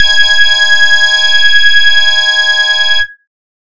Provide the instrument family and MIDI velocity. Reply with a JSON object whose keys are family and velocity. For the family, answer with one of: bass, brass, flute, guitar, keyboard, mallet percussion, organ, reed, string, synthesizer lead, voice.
{"family": "bass", "velocity": 127}